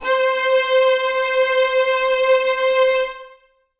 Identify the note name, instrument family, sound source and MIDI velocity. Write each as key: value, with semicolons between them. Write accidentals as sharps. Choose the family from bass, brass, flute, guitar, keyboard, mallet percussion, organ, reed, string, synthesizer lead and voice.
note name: C5; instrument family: string; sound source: acoustic; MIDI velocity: 100